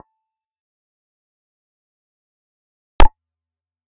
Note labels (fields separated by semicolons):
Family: bass; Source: synthesizer; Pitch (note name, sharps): A5; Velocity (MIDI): 50; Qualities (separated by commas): percussive, reverb